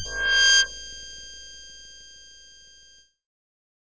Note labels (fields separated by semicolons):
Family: keyboard; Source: synthesizer; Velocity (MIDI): 25; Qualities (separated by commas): bright, distorted